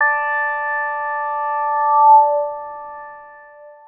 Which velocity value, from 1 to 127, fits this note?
127